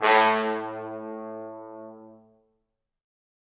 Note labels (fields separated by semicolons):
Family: brass; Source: acoustic; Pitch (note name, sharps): A2; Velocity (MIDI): 50; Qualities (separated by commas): bright, reverb